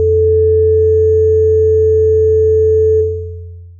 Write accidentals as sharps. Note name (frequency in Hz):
F2 (87.31 Hz)